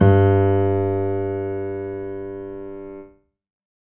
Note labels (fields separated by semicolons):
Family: keyboard; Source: acoustic; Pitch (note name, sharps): G2; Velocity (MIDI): 75; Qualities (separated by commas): reverb